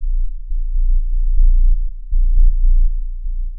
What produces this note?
synthesizer lead